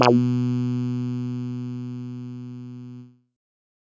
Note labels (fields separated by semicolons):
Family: bass; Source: synthesizer; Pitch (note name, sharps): B2; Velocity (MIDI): 75; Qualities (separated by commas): distorted